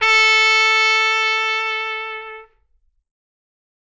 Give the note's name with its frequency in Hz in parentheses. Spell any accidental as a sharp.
A4 (440 Hz)